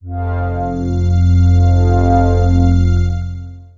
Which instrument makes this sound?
synthesizer lead